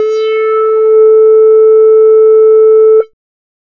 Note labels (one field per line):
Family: bass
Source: synthesizer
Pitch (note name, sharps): A4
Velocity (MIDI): 100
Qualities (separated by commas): dark, distorted